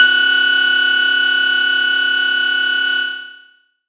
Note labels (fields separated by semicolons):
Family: bass; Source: synthesizer; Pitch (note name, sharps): F#6; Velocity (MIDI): 75; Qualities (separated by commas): long release